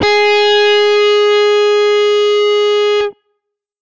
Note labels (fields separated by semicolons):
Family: guitar; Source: electronic; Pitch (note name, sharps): G#4; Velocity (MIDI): 100; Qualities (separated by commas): bright, distorted